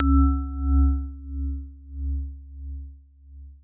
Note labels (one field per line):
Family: mallet percussion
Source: acoustic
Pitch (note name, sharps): C#2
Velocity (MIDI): 127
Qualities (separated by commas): long release, non-linear envelope